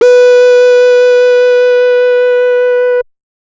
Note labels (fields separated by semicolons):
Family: bass; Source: synthesizer; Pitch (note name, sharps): B4; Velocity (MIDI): 25; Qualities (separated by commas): distorted